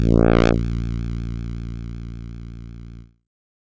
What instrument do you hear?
synthesizer keyboard